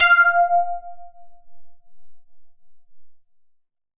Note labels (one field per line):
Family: synthesizer lead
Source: synthesizer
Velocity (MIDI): 100